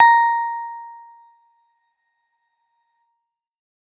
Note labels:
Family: keyboard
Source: electronic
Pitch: A#5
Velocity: 100

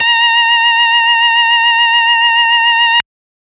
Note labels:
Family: organ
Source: electronic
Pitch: A#5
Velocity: 75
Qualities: distorted

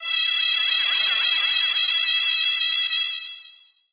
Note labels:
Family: voice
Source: synthesizer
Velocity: 127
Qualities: bright, distorted, long release

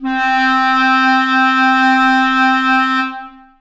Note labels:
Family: reed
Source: acoustic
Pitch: C4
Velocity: 127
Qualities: long release, reverb

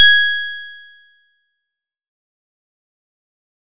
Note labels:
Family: guitar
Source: synthesizer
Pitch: G#6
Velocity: 127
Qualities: bright, fast decay

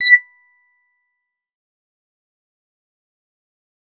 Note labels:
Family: bass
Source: synthesizer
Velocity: 75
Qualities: fast decay, percussive

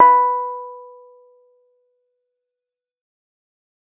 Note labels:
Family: keyboard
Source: electronic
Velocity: 25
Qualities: fast decay

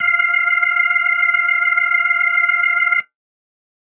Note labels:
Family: organ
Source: electronic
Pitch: F5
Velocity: 75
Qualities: reverb

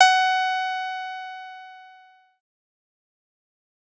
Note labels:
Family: bass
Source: synthesizer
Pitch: F#5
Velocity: 25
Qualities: distorted, fast decay

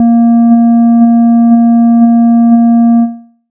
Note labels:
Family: bass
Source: synthesizer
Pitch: A#3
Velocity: 50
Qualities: dark

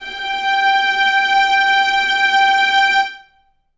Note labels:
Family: string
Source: acoustic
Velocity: 50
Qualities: reverb

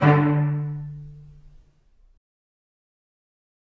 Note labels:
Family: string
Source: acoustic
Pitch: D3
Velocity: 50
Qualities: fast decay, reverb

